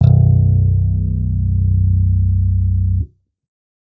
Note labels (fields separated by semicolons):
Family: bass; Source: electronic; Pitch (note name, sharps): B0; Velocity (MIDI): 100